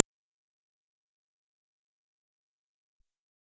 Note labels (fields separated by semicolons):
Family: bass; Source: synthesizer; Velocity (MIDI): 100; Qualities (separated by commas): fast decay, percussive